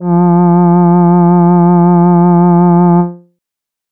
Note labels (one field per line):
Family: voice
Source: synthesizer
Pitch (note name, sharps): F3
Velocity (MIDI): 50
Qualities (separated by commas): dark